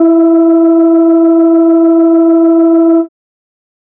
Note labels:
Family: organ; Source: electronic; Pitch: E4; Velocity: 50

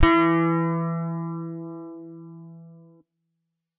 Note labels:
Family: guitar; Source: electronic; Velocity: 75; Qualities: distorted

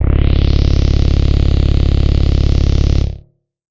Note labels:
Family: bass; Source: synthesizer; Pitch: C#0; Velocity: 25; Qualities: distorted

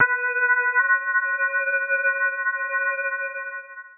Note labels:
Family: mallet percussion; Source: synthesizer; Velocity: 127; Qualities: long release, multiphonic

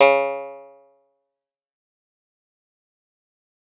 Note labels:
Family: guitar; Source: acoustic; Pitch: C#3; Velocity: 75; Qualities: bright, fast decay, percussive

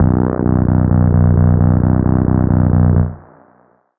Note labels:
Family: bass; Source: synthesizer; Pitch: B0; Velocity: 100; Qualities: long release, reverb

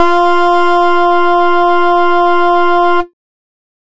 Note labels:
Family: bass; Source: synthesizer; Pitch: F4; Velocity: 100; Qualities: bright, distorted, multiphonic, tempo-synced

